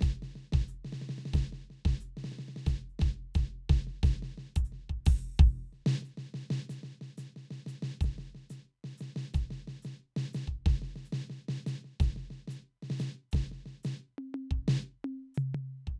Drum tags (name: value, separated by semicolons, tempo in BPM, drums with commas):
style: folk rock; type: beat; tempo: 90 BPM; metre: 4/4; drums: closed hi-hat, open hi-hat, hi-hat pedal, snare, high tom, floor tom, kick